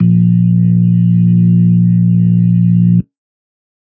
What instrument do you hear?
electronic organ